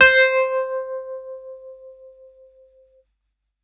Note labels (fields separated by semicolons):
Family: keyboard; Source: electronic; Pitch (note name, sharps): C5; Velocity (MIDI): 127